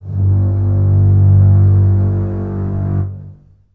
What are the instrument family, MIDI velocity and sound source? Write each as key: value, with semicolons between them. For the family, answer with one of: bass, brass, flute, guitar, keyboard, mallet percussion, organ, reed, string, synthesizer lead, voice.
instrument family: string; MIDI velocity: 50; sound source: acoustic